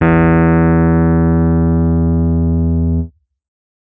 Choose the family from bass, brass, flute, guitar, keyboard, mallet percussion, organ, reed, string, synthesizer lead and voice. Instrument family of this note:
keyboard